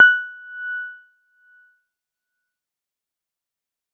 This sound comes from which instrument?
electronic mallet percussion instrument